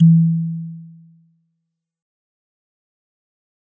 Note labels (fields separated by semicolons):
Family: mallet percussion; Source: acoustic; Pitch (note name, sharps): E3; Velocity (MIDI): 50; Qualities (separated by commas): dark, fast decay